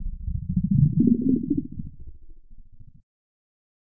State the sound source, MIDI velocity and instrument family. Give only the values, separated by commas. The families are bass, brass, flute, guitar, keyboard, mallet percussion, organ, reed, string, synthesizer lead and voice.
electronic, 25, keyboard